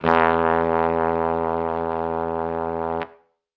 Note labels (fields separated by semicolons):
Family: brass; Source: acoustic; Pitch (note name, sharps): E2; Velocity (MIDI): 75